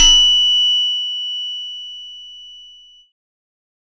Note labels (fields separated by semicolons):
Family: keyboard; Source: electronic; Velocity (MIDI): 127; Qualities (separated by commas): bright, distorted